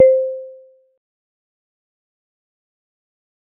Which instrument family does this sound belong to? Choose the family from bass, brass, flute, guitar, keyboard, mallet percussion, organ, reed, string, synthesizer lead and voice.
mallet percussion